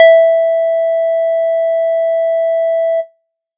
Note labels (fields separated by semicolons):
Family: bass; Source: synthesizer; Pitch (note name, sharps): E5; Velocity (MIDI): 75